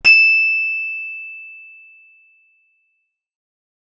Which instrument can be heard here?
acoustic guitar